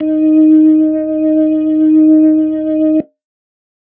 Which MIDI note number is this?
63